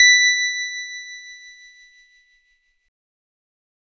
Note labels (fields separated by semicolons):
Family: keyboard; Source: electronic; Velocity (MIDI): 50; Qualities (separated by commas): bright, distorted